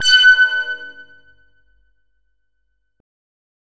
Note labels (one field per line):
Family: bass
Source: synthesizer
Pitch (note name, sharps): F#6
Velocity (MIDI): 127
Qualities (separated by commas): bright, distorted